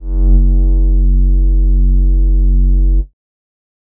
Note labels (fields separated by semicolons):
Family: bass; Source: synthesizer; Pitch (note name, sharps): F#1; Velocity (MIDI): 100; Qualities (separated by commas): dark